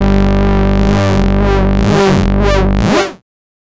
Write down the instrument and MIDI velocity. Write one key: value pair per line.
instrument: synthesizer bass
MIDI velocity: 127